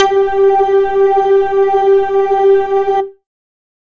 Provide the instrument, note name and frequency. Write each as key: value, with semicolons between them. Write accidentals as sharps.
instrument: synthesizer bass; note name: G4; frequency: 392 Hz